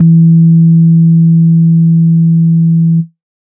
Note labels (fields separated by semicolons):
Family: organ; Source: electronic; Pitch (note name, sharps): E3; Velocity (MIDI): 25; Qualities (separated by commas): dark